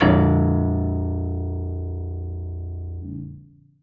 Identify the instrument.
acoustic keyboard